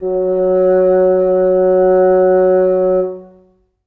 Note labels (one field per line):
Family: reed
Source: acoustic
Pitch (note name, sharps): F#3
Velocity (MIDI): 50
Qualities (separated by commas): reverb